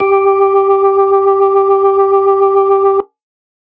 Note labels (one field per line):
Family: organ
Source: electronic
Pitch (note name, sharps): G4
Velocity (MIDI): 127